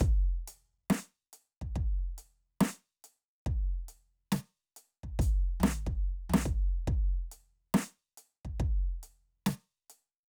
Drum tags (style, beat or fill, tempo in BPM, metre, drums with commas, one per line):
hip-hop
beat
70 BPM
4/4
crash, ride, closed hi-hat, snare, floor tom, kick